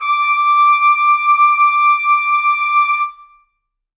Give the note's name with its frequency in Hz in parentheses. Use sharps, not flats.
D6 (1175 Hz)